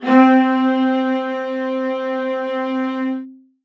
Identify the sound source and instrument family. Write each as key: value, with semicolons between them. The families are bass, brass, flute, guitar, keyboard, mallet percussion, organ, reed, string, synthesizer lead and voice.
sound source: acoustic; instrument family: string